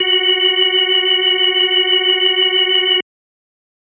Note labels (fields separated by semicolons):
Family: organ; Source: electronic; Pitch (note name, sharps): F#4; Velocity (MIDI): 127